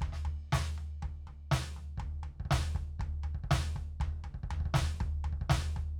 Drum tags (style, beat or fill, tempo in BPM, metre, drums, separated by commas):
rock, beat, 120 BPM, 4/4, snare, floor tom, kick